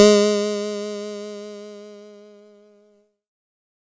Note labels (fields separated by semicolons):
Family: keyboard; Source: electronic; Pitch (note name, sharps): G#3; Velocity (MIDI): 25; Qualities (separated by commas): bright